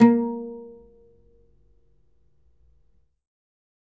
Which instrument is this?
acoustic guitar